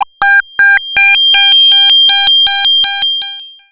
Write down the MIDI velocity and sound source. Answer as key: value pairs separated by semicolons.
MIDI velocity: 25; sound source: synthesizer